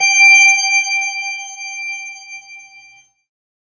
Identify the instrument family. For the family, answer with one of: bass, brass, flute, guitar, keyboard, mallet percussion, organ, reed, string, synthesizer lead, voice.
keyboard